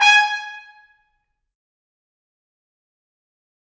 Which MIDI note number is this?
80